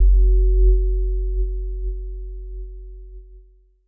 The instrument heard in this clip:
electronic keyboard